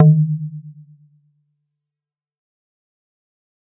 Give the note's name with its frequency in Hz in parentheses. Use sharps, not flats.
D#3 (155.6 Hz)